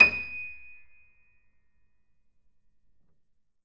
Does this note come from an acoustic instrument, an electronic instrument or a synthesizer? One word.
acoustic